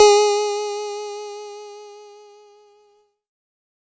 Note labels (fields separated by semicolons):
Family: keyboard; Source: electronic; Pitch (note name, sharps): G#4; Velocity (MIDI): 127; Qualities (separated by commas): bright